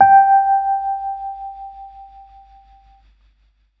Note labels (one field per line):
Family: keyboard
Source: electronic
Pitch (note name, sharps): G5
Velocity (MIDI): 50